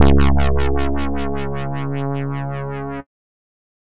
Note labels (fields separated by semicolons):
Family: bass; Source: synthesizer; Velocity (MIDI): 100; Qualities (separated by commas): distorted